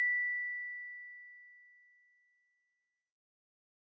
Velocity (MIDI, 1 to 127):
50